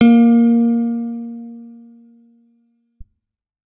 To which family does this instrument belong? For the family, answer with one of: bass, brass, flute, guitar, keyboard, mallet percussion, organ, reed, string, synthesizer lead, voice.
guitar